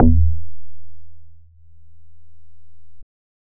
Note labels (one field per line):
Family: bass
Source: synthesizer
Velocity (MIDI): 25